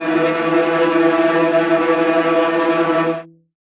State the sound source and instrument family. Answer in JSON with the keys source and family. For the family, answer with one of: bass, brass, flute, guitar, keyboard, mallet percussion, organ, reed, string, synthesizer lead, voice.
{"source": "acoustic", "family": "string"}